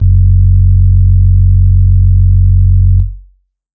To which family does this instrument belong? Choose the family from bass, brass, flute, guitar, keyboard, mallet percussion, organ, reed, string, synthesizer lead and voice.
organ